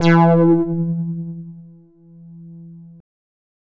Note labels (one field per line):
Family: bass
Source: synthesizer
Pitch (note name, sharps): E3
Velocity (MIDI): 100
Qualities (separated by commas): distorted